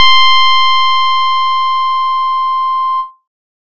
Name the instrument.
electronic keyboard